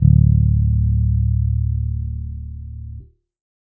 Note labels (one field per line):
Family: bass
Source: electronic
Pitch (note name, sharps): D1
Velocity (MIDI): 50